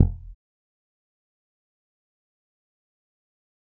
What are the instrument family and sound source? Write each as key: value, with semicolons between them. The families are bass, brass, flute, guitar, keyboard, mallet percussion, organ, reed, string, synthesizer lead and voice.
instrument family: bass; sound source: electronic